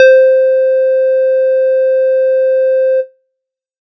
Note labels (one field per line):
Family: bass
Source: synthesizer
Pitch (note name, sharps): C5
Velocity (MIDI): 127